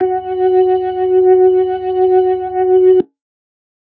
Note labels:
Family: organ; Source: electronic; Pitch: F#4; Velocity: 75

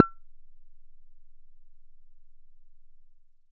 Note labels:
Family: bass; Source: synthesizer; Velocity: 100

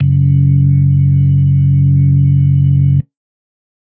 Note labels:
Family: organ; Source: electronic; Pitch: F#1; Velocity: 75; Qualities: dark

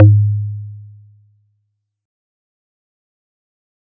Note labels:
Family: mallet percussion; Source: acoustic; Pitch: G#2; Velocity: 50; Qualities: dark, fast decay

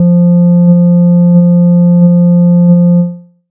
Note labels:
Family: bass; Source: synthesizer; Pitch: F3; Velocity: 100; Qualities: dark

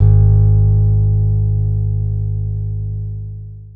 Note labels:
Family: guitar; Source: acoustic; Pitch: G#1; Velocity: 25; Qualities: dark, long release

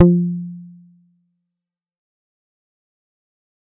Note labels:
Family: bass; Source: synthesizer; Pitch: F3; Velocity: 100; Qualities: dark, distorted, fast decay, percussive

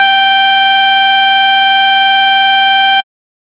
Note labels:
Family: bass; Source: synthesizer; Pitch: G5; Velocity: 127; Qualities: bright, distorted

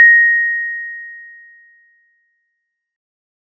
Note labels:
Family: mallet percussion; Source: acoustic; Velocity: 75

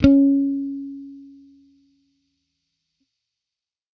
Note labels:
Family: bass; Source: electronic; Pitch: C#4; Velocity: 75; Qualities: distorted

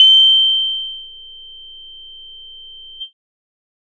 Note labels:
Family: bass; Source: synthesizer; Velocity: 127; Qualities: bright

